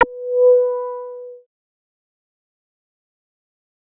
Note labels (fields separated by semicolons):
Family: bass; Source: synthesizer; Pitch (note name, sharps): B4; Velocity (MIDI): 127; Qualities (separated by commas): fast decay